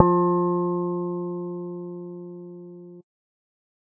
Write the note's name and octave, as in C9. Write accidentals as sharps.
F3